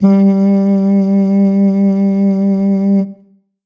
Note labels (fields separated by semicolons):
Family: brass; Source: acoustic; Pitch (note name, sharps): G3; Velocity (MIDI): 50